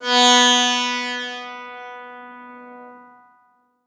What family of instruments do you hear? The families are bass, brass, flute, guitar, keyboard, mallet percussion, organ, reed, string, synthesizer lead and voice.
guitar